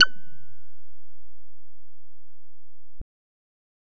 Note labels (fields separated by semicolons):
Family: bass; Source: synthesizer; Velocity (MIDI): 25; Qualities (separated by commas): distorted